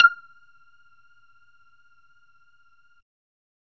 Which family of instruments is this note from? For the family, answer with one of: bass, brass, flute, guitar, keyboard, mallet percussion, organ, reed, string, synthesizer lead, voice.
bass